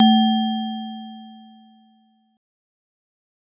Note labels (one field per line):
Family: mallet percussion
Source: acoustic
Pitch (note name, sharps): A3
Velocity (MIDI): 127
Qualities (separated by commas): dark, fast decay